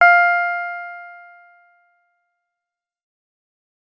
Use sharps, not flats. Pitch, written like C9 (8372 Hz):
F5 (698.5 Hz)